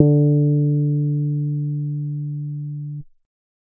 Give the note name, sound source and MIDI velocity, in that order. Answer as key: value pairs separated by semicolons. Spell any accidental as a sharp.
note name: D3; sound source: synthesizer; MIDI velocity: 25